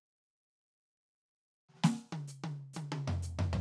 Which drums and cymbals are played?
closed hi-hat, hi-hat pedal, snare, high tom and floor tom